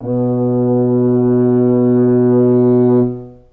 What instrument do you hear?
acoustic brass instrument